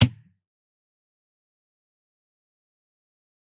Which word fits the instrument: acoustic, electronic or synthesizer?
electronic